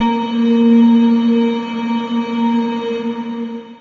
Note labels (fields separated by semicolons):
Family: guitar; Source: electronic; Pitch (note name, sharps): A#3; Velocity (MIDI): 25; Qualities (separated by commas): long release